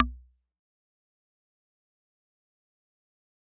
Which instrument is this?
acoustic mallet percussion instrument